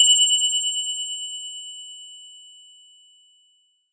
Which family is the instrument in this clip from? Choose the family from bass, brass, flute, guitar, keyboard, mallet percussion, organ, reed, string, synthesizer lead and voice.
mallet percussion